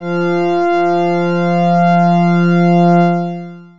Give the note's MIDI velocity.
25